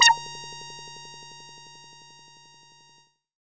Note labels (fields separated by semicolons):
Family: bass; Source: synthesizer; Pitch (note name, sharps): A#5; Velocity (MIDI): 50; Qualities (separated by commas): distorted